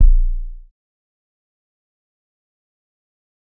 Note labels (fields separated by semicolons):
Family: bass; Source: synthesizer; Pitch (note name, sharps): A#0; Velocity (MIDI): 100; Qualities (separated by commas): dark, fast decay, percussive